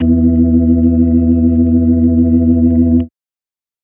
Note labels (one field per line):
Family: organ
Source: electronic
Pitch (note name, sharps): E2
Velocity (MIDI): 50